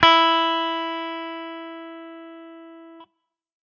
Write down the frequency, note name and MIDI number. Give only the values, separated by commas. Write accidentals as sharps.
329.6 Hz, E4, 64